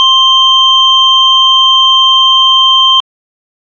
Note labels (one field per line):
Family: organ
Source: electronic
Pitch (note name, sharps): C6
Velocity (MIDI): 25